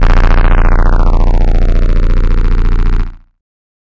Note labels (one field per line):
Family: bass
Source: synthesizer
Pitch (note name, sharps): A#-1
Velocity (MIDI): 127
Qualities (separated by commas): bright, distorted, non-linear envelope